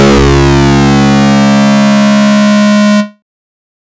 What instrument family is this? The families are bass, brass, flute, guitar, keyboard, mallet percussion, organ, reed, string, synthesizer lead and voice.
bass